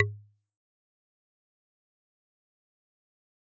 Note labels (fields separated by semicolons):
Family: mallet percussion; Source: acoustic; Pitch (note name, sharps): G#2; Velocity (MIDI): 127; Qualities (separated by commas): fast decay, percussive